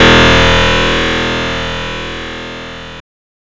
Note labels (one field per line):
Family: guitar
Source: synthesizer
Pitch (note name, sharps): E1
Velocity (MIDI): 100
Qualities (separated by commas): bright, distorted